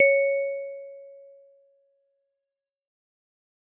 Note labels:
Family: mallet percussion; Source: acoustic; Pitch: C#5; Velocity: 100; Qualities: fast decay

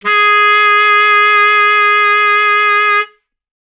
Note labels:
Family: reed; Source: acoustic; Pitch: G#4; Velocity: 127; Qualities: bright

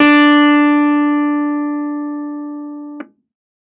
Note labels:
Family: keyboard; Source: electronic; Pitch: D4; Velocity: 100; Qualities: distorted

